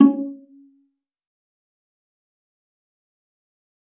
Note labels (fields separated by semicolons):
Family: string; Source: acoustic; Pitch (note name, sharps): C#4; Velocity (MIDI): 25; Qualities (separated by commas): dark, fast decay, percussive, reverb